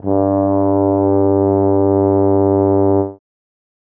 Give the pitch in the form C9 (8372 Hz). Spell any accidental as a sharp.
G2 (98 Hz)